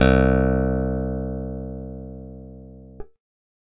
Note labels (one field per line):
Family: keyboard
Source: electronic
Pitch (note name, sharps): C2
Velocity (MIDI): 25